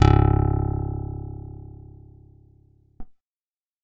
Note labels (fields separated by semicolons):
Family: keyboard; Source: electronic; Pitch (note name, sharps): C#1; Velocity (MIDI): 50